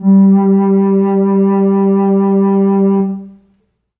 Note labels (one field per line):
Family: flute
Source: acoustic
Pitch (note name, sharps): G3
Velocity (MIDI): 25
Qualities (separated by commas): reverb